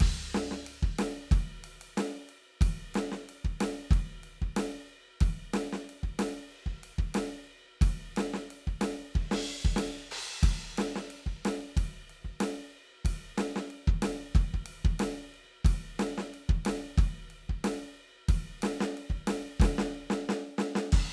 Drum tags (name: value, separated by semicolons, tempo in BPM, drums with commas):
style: rock; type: beat; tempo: 92 BPM; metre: 4/4; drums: crash, ride, snare, kick